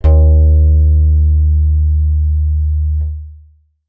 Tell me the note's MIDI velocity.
100